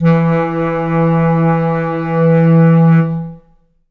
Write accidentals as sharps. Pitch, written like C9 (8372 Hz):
E3 (164.8 Hz)